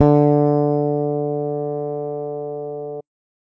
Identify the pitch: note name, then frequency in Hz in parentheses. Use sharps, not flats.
D3 (146.8 Hz)